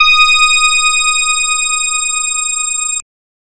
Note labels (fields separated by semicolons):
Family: bass; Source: synthesizer; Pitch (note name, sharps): D#6; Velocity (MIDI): 100; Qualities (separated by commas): bright, distorted, multiphonic